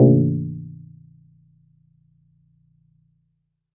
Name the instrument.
acoustic mallet percussion instrument